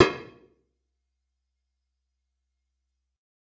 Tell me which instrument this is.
electronic guitar